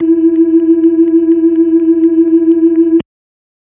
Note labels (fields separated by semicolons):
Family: organ; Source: electronic; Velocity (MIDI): 50; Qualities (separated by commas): dark